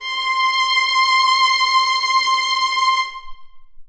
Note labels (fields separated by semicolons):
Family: string; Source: acoustic; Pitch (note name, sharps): C6; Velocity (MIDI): 50; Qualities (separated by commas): bright, long release, reverb